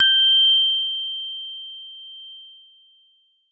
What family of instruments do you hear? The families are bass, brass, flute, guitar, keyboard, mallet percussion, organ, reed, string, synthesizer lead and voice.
mallet percussion